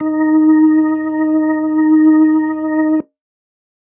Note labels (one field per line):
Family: organ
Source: electronic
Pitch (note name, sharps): D#4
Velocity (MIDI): 75